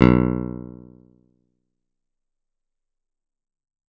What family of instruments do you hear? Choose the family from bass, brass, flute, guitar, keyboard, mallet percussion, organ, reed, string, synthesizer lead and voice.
guitar